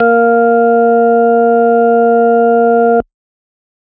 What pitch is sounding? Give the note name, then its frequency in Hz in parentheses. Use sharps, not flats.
A#3 (233.1 Hz)